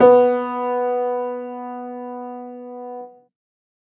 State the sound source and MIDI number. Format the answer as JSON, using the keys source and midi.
{"source": "acoustic", "midi": 59}